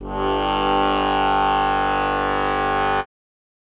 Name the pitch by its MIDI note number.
31